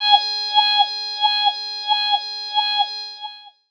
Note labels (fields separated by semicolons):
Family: voice; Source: synthesizer; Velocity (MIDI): 25; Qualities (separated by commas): long release, non-linear envelope, tempo-synced